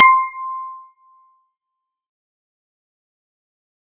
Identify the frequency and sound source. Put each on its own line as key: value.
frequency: 1047 Hz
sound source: synthesizer